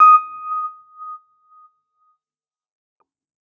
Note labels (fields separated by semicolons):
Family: keyboard; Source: electronic; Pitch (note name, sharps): D#6; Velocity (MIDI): 75; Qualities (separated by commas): fast decay